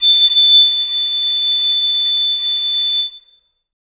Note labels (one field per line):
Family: reed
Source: acoustic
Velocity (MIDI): 127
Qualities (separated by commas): bright, reverb